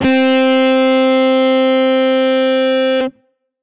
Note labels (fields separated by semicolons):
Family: guitar; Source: electronic; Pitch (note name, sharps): C4; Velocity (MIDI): 50; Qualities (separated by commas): bright, distorted